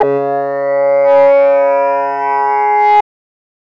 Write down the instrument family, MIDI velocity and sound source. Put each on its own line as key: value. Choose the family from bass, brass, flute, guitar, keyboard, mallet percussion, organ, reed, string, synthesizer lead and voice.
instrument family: voice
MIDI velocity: 100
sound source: synthesizer